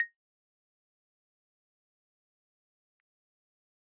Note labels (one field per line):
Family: keyboard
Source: electronic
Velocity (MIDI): 100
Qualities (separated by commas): fast decay, percussive